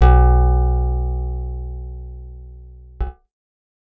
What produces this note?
acoustic guitar